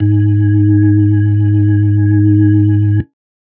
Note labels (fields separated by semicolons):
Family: organ; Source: electronic; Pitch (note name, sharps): G#2; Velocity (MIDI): 25; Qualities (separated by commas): dark